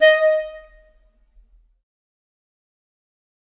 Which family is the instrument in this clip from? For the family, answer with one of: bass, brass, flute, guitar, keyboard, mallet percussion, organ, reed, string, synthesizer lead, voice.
reed